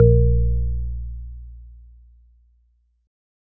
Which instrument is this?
electronic organ